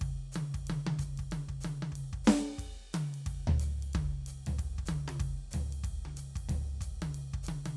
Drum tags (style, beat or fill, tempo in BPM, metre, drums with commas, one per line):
swing
beat
185 BPM
4/4
crash, ride, hi-hat pedal, snare, high tom, floor tom, kick